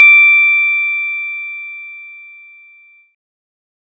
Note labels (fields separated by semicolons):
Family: bass; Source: synthesizer; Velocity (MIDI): 50